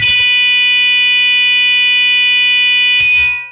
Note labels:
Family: guitar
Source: electronic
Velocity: 100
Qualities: bright, distorted, long release

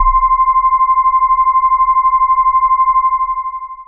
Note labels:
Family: bass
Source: synthesizer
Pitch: C6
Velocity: 25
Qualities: long release

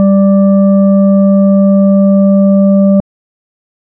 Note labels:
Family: organ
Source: electronic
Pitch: G3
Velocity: 127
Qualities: dark

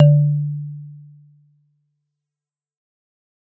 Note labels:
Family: mallet percussion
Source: acoustic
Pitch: D3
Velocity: 75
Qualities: dark, fast decay

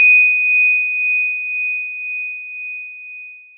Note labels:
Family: mallet percussion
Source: acoustic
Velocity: 50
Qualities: bright, long release

